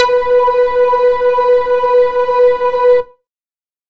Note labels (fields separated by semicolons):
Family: bass; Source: synthesizer; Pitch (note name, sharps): B4; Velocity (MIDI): 100